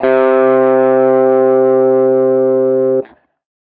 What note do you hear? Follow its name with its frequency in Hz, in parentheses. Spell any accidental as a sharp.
C3 (130.8 Hz)